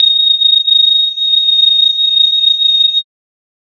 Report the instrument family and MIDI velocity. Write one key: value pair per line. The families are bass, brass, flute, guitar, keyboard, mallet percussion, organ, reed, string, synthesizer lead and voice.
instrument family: mallet percussion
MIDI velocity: 75